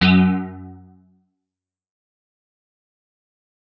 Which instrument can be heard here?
electronic guitar